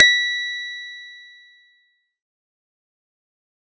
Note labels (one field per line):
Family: keyboard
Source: electronic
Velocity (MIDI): 100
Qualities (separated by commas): distorted, fast decay